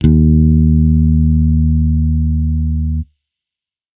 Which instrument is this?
electronic bass